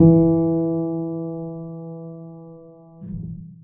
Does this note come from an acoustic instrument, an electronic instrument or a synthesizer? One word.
acoustic